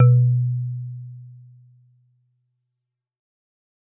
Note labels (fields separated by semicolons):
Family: mallet percussion; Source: acoustic; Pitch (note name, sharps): B2; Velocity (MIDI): 50